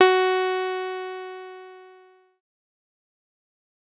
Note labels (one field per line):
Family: bass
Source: synthesizer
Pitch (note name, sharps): F#4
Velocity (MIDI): 100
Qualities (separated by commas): bright, distorted, fast decay